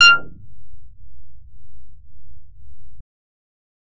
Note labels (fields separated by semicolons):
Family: bass; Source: synthesizer; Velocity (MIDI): 127; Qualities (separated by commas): distorted